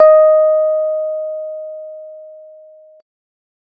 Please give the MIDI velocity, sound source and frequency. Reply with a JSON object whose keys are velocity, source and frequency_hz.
{"velocity": 50, "source": "electronic", "frequency_hz": 622.3}